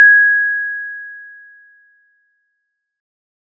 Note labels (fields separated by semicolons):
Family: mallet percussion; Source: acoustic; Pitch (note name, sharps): G#6; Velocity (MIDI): 75